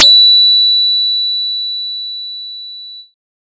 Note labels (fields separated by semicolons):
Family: bass; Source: synthesizer; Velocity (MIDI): 25; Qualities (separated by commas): bright